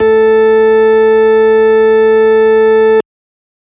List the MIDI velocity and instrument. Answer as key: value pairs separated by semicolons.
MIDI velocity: 100; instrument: electronic organ